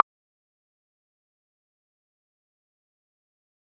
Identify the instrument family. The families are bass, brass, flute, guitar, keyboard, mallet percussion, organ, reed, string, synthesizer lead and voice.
guitar